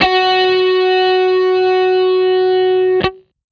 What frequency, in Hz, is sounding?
370 Hz